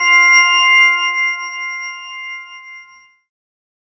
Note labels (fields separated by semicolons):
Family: keyboard; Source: synthesizer; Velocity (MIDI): 127; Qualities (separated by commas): bright